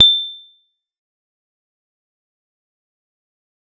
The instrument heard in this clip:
electronic guitar